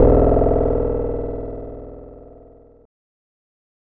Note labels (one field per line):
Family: guitar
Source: electronic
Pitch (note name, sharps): E0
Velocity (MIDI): 127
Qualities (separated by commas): bright, distorted